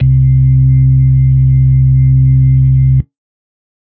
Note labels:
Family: organ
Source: electronic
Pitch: C2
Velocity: 100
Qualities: dark

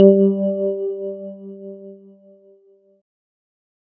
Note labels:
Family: keyboard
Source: electronic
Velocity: 127

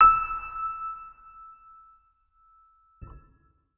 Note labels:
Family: organ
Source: electronic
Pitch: E6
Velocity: 75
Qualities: reverb

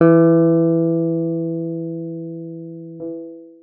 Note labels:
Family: guitar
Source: electronic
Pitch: E3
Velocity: 50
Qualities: long release

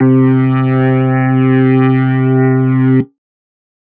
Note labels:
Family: organ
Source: electronic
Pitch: C3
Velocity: 100

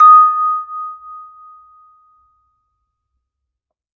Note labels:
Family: mallet percussion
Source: acoustic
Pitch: D#6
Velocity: 50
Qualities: reverb

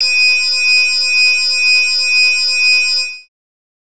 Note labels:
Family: bass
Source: synthesizer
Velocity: 127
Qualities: bright, distorted

